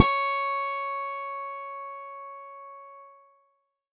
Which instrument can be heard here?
electronic keyboard